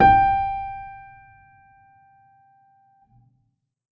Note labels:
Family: keyboard; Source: acoustic; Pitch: G5; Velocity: 100; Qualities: reverb

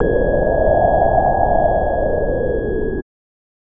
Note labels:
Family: bass; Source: synthesizer; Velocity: 127; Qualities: distorted

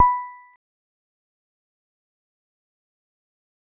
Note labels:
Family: mallet percussion; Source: acoustic; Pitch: B5; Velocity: 25; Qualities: fast decay, percussive

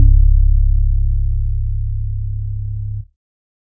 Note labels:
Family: organ; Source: electronic; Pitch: C#1; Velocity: 100; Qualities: dark

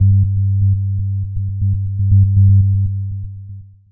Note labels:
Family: synthesizer lead; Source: synthesizer; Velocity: 100; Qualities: dark, long release, tempo-synced

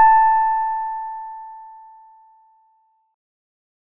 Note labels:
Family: organ; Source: electronic; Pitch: A5; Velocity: 50; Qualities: bright

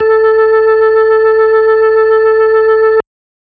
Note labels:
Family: organ; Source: electronic; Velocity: 25

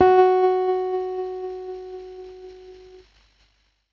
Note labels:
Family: keyboard; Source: electronic; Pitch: F#4; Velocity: 50; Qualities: distorted, tempo-synced

